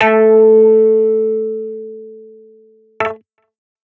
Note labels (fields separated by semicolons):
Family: guitar; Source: electronic; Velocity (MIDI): 100; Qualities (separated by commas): distorted